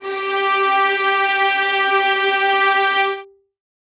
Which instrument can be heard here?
acoustic string instrument